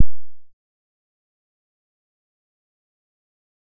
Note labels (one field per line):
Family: bass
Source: synthesizer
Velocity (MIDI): 25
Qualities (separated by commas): fast decay, percussive